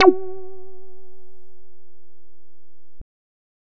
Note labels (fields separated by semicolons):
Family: bass; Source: synthesizer; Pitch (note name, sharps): F#4; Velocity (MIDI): 25; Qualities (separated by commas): distorted